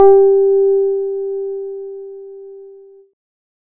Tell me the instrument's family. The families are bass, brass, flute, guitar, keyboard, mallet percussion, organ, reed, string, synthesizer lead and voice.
keyboard